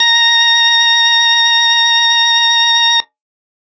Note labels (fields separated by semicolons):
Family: organ; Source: electronic; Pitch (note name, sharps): A#5; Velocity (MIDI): 127; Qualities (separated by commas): bright, distorted